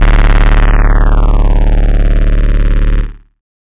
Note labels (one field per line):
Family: bass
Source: synthesizer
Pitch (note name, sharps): D0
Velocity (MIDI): 127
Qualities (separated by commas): bright, distorted, non-linear envelope